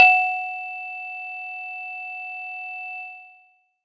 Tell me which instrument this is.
acoustic mallet percussion instrument